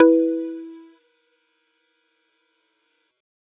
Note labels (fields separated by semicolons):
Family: mallet percussion; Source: acoustic; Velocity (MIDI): 25; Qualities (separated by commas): multiphonic